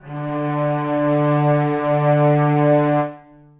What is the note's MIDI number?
50